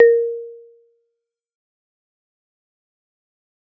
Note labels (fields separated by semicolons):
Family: mallet percussion; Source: acoustic; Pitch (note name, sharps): A#4; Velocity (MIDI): 75; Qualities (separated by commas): fast decay, percussive